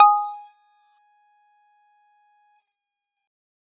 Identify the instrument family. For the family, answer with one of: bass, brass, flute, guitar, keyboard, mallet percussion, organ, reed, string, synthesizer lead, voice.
mallet percussion